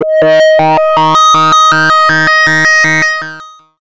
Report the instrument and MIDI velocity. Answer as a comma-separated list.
synthesizer bass, 100